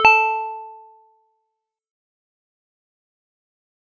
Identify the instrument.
acoustic mallet percussion instrument